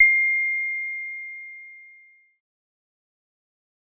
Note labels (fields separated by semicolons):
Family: bass; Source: synthesizer; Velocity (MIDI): 75; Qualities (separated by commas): fast decay